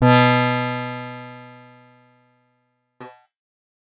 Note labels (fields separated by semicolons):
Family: guitar; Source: acoustic; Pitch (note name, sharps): B2; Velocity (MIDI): 100; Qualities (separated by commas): bright, distorted